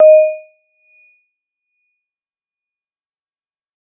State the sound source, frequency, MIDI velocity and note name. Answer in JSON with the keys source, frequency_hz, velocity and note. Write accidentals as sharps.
{"source": "electronic", "frequency_hz": 622.3, "velocity": 127, "note": "D#5"}